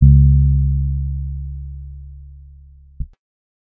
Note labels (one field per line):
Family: bass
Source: synthesizer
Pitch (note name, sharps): C#2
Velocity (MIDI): 25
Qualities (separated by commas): dark